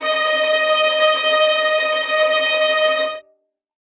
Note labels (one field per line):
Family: string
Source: acoustic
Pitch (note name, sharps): D#5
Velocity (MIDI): 100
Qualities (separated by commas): bright, non-linear envelope, reverb